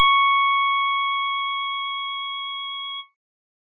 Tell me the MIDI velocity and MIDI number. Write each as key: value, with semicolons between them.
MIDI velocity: 100; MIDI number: 85